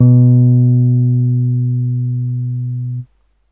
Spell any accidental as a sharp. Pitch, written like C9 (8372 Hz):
B2 (123.5 Hz)